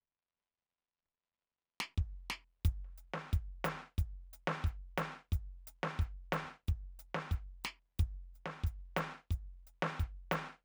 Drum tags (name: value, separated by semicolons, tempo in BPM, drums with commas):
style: reggaeton; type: beat; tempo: 90 BPM; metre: 4/4; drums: closed hi-hat, hi-hat pedal, snare, kick